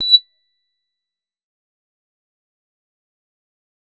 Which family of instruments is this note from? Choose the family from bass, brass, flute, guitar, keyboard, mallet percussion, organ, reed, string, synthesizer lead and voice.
bass